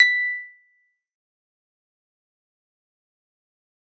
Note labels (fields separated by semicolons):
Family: keyboard; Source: electronic; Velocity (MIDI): 127; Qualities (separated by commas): fast decay, percussive